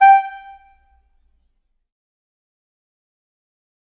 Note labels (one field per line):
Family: reed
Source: acoustic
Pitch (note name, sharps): G5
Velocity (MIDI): 50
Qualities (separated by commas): fast decay, percussive, reverb